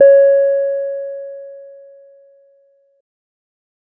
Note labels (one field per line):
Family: bass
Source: synthesizer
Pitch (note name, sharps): C#5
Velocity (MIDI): 50